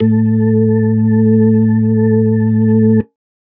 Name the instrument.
electronic organ